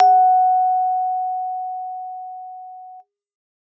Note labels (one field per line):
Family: keyboard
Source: acoustic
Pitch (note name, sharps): F#5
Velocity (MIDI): 100